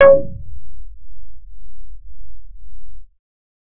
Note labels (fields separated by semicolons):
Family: bass; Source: synthesizer; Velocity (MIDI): 75